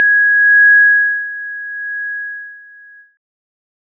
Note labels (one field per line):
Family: keyboard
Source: electronic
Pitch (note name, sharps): G#6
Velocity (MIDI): 25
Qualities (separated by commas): multiphonic